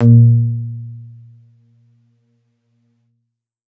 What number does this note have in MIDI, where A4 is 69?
46